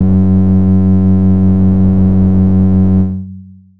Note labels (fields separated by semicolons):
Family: keyboard; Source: electronic; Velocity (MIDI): 25; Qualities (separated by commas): distorted, long release